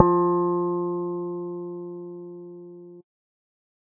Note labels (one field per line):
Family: bass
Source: synthesizer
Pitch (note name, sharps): F3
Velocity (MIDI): 75